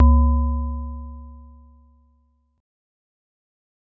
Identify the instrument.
acoustic mallet percussion instrument